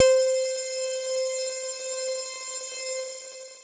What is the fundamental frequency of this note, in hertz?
523.3 Hz